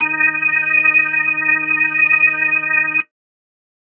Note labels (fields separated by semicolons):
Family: organ; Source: electronic; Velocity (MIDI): 75